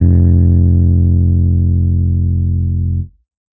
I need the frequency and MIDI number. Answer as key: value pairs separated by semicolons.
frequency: 43.65 Hz; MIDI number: 29